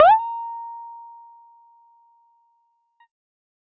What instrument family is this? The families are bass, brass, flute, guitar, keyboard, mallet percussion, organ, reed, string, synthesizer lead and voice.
guitar